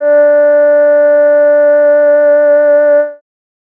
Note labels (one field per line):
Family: voice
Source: synthesizer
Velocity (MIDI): 50